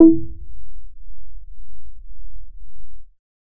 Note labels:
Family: bass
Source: synthesizer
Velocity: 25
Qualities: distorted

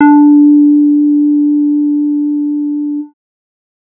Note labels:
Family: bass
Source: synthesizer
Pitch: D4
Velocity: 25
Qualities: dark

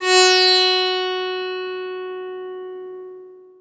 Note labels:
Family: guitar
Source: acoustic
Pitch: F#4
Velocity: 127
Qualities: bright, long release, reverb

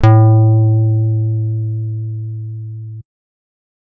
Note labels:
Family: guitar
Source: electronic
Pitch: A2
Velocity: 50

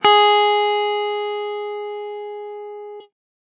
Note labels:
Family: guitar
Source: electronic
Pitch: G#4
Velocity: 50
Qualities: distorted

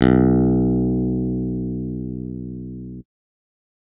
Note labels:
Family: keyboard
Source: electronic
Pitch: B1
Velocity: 100

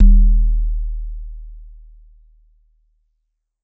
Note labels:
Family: mallet percussion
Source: acoustic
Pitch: D#1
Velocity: 100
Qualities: dark, non-linear envelope

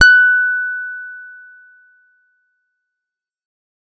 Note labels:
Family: guitar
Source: electronic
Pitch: F#6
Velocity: 50

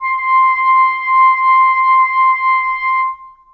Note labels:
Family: reed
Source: acoustic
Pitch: C6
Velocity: 50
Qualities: reverb

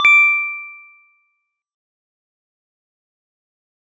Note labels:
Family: mallet percussion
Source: acoustic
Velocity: 75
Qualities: fast decay, multiphonic

